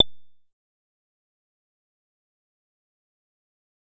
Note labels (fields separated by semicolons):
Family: bass; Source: synthesizer; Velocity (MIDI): 75; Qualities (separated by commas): fast decay, percussive